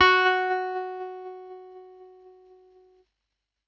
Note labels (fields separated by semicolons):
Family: keyboard; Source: electronic; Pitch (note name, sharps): F#4; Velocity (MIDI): 100; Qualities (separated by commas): distorted, tempo-synced